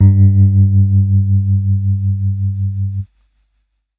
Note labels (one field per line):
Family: keyboard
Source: electronic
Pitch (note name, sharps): G2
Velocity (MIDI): 50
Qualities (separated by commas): dark